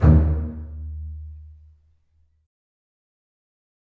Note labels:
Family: string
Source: acoustic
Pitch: D#2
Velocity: 127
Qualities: fast decay, reverb

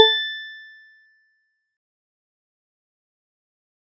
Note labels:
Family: mallet percussion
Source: acoustic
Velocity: 75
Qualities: fast decay, percussive

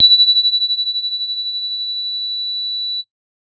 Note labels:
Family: bass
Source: synthesizer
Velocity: 127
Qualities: bright

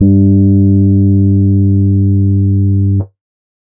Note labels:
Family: keyboard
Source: electronic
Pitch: G2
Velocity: 50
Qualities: dark

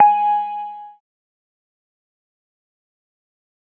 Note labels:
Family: organ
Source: electronic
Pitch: G#5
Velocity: 50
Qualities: fast decay

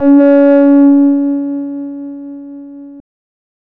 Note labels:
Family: bass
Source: synthesizer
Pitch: C#4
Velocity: 100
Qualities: distorted, non-linear envelope

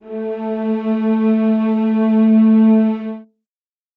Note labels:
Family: string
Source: acoustic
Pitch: A3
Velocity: 50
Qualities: reverb

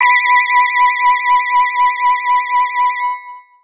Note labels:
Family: organ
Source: electronic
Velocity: 25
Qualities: distorted, long release

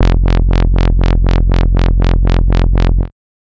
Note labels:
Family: bass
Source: synthesizer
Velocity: 75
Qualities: bright, distorted, tempo-synced

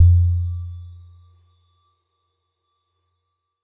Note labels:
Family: mallet percussion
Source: electronic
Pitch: F2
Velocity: 100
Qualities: non-linear envelope

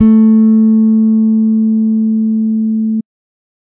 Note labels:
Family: bass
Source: electronic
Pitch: A3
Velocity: 50

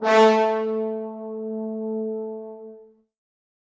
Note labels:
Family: brass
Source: acoustic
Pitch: A3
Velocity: 75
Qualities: bright, reverb

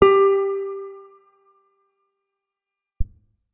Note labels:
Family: guitar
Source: electronic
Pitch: G4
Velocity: 25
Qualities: fast decay, reverb

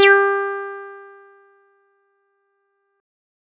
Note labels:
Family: bass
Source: synthesizer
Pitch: G4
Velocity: 127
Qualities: distorted

